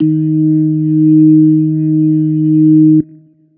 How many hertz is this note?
155.6 Hz